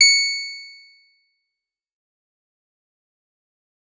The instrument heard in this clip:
electronic guitar